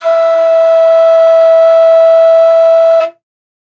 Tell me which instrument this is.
acoustic flute